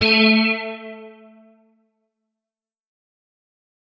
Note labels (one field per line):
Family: guitar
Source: electronic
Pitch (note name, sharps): A3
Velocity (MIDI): 75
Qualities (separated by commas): fast decay